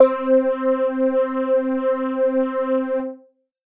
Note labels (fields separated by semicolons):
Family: keyboard; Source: electronic; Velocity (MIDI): 100; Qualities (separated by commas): distorted